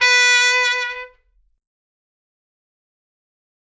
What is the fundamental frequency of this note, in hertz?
493.9 Hz